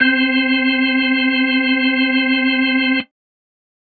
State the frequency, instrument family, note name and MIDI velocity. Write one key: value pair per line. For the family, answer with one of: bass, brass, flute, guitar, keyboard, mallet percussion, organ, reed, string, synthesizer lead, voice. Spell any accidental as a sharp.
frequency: 261.6 Hz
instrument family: organ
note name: C4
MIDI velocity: 50